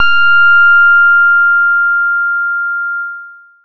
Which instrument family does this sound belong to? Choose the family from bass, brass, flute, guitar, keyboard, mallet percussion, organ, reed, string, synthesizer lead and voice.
bass